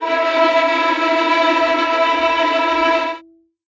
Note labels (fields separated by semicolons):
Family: string; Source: acoustic; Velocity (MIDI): 25; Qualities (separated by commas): bright, non-linear envelope, reverb